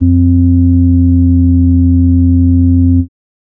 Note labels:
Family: organ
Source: electronic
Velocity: 127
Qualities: dark

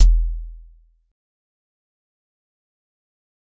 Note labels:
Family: mallet percussion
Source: acoustic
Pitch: E1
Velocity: 25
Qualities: fast decay, percussive

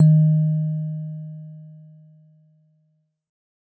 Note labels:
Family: mallet percussion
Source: acoustic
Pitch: D#3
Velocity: 50

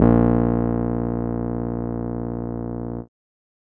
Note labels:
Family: keyboard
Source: electronic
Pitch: A#1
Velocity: 100

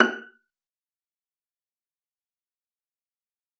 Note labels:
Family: string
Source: acoustic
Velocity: 75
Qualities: fast decay, percussive, reverb

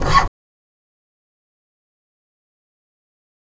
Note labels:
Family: bass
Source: electronic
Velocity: 127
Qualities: fast decay, percussive, reverb

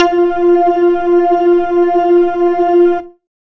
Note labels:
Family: bass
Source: synthesizer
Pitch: F4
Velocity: 75

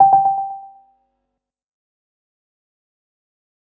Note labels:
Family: keyboard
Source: electronic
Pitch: G5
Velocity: 50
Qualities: fast decay, tempo-synced

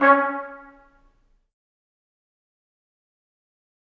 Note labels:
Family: brass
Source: acoustic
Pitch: C#4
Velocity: 25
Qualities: fast decay, percussive, reverb

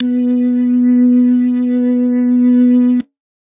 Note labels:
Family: organ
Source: electronic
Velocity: 100

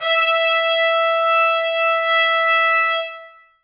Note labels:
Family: brass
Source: acoustic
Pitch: E5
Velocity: 127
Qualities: bright, reverb

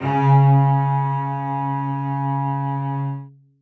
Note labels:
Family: string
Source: acoustic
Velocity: 127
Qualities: reverb

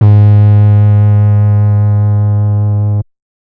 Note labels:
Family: bass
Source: synthesizer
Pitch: G#2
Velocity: 50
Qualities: distorted

